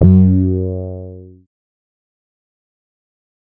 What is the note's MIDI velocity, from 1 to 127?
75